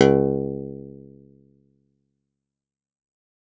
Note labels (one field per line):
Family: guitar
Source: acoustic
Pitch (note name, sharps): C#2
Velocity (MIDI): 127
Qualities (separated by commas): fast decay, reverb